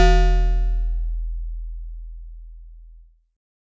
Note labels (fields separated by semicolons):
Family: mallet percussion; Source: acoustic; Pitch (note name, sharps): E1; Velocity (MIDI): 127